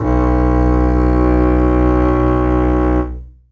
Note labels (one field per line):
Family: string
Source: acoustic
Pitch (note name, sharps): B1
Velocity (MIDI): 25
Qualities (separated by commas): reverb